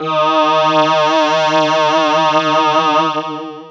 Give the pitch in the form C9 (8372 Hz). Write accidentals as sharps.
D#3 (155.6 Hz)